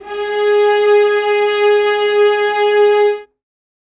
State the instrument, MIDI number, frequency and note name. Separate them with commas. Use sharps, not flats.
acoustic string instrument, 68, 415.3 Hz, G#4